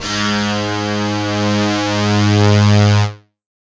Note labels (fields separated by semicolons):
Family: guitar; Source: electronic; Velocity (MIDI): 127